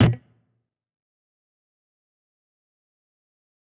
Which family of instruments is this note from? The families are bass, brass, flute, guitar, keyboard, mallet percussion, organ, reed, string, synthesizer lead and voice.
guitar